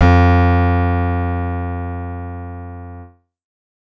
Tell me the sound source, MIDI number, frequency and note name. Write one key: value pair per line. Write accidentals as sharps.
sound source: synthesizer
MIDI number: 41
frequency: 87.31 Hz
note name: F2